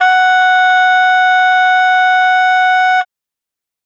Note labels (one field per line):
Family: reed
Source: acoustic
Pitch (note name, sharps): F#5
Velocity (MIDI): 75